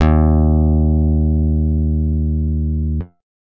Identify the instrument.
acoustic guitar